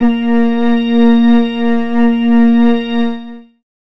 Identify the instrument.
electronic organ